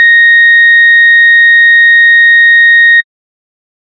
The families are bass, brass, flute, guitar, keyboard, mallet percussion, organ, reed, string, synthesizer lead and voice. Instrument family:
bass